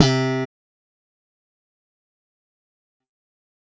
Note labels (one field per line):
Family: bass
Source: electronic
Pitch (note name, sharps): C3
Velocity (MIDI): 75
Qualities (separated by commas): bright, fast decay